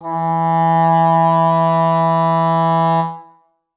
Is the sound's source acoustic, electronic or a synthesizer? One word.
acoustic